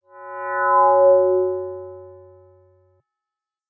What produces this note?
electronic mallet percussion instrument